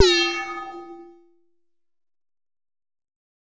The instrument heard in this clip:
synthesizer bass